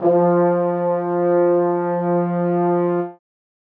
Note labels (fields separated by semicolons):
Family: brass; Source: acoustic; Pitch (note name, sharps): F3; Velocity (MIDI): 75; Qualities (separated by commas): reverb